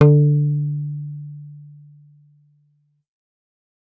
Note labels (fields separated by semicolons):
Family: bass; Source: synthesizer; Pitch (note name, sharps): D3; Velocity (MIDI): 25